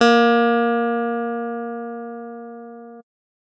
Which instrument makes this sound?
electronic keyboard